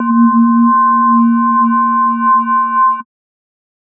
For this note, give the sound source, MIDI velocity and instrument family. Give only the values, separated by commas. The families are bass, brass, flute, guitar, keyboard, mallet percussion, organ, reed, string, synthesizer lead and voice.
synthesizer, 25, mallet percussion